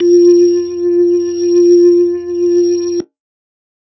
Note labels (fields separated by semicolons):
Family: organ; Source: electronic; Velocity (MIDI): 25